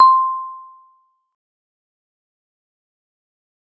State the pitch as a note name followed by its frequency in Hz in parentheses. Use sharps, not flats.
C6 (1047 Hz)